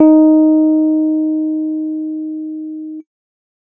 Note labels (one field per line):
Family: keyboard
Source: electronic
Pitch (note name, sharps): D#4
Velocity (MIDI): 50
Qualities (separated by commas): dark